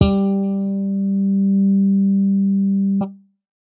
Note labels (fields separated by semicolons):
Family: bass; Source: electronic; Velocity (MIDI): 100